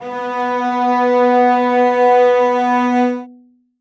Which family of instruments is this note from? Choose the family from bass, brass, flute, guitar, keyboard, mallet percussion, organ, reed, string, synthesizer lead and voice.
string